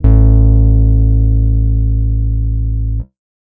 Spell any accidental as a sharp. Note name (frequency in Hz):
A1 (55 Hz)